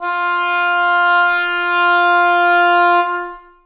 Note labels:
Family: reed; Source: acoustic; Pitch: F4; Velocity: 127; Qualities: long release, reverb

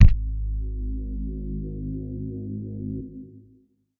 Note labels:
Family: guitar; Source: electronic; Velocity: 75; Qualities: distorted

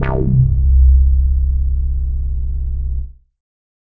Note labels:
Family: bass; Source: synthesizer; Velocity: 75; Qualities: distorted, non-linear envelope

